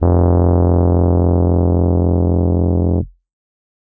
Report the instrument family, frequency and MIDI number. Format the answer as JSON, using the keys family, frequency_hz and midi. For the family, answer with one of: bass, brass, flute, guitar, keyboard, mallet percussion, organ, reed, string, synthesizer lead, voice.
{"family": "keyboard", "frequency_hz": 43.65, "midi": 29}